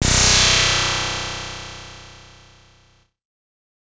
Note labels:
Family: bass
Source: synthesizer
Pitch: B0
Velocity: 25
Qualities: bright, distorted

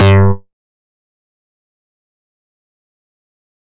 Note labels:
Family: bass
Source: synthesizer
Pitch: G2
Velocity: 100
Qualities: fast decay, percussive

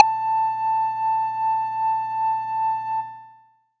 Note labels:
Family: bass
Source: synthesizer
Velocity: 75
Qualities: multiphonic

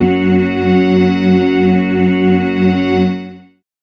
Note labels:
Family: organ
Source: electronic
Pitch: F#2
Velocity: 75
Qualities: long release, reverb

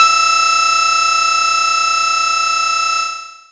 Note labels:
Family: bass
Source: synthesizer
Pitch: E6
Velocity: 25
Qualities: bright, distorted, long release

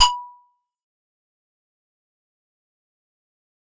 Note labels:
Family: keyboard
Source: acoustic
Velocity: 100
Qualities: fast decay, percussive

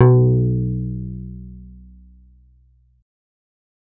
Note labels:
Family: bass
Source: synthesizer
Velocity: 100

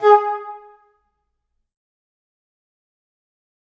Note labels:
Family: flute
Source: acoustic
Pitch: G#4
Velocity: 127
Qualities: fast decay, percussive, reverb

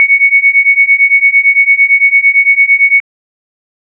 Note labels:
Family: organ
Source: electronic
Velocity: 25

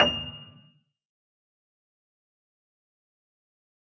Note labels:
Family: keyboard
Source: acoustic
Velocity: 50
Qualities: fast decay, percussive, reverb

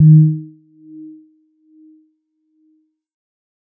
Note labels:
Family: mallet percussion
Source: electronic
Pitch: D#3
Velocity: 25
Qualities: percussive

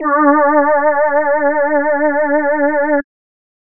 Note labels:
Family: voice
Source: synthesizer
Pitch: D4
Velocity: 25

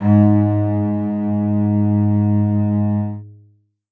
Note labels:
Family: string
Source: acoustic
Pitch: G#2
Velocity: 127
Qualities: reverb

